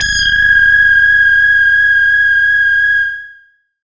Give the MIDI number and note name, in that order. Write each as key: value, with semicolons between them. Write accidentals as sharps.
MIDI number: 92; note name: G#6